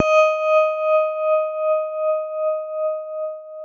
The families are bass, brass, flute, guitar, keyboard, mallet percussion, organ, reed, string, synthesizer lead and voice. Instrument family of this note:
guitar